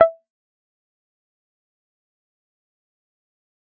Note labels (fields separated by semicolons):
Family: guitar; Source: electronic; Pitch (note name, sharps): E5; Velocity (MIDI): 25; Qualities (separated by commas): fast decay, percussive